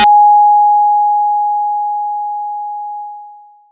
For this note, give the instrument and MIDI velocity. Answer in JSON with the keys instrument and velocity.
{"instrument": "electronic mallet percussion instrument", "velocity": 50}